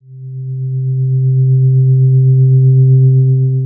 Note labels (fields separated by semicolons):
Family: guitar; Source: electronic; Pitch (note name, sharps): C3; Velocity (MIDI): 25; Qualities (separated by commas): dark, long release